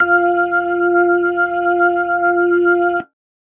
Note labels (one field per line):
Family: organ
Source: electronic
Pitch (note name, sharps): F4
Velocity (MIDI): 25